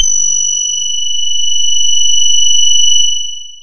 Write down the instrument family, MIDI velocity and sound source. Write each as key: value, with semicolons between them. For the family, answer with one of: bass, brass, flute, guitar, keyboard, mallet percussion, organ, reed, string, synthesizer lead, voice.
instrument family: voice; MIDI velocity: 50; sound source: synthesizer